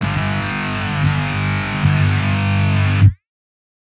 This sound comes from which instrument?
electronic guitar